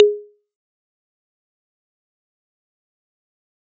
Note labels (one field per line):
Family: mallet percussion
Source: acoustic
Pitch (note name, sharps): G#4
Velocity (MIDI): 100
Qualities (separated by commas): fast decay, percussive